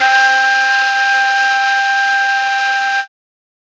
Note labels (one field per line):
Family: flute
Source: acoustic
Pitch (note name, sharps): G5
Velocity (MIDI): 50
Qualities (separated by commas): bright